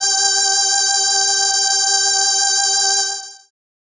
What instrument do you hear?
synthesizer keyboard